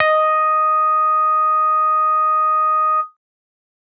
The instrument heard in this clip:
synthesizer bass